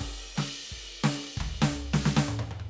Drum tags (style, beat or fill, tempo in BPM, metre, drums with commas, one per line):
rock
beat
90 BPM
4/4
crash, ride, hi-hat pedal, snare, high tom, mid tom, floor tom, kick